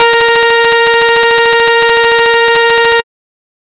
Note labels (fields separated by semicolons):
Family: bass; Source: synthesizer; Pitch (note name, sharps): A#4; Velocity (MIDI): 127; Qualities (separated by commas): bright, distorted